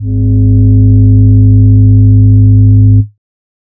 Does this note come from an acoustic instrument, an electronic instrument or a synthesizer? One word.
synthesizer